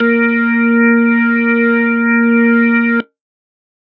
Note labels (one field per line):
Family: organ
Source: electronic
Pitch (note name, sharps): A#3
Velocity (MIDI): 100